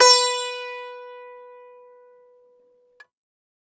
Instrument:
acoustic guitar